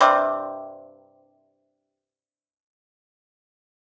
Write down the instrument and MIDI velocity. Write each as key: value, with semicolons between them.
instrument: acoustic guitar; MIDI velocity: 127